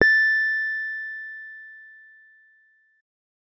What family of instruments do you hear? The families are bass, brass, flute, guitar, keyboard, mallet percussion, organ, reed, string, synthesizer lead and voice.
keyboard